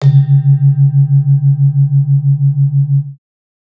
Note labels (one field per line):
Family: mallet percussion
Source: acoustic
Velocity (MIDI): 100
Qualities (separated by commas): multiphonic